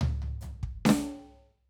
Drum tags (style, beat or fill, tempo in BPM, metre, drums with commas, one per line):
half-time rock
fill
140 BPM
4/4
closed hi-hat, hi-hat pedal, snare, high tom, floor tom, kick